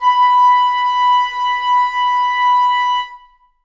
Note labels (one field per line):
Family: reed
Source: acoustic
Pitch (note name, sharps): B5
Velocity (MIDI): 50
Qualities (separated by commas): reverb